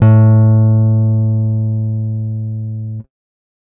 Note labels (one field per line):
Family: guitar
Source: acoustic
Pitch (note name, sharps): A2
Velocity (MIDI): 127